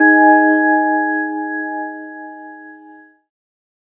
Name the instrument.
synthesizer keyboard